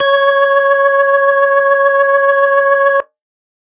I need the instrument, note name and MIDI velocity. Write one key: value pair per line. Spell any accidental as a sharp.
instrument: electronic organ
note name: C#5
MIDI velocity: 50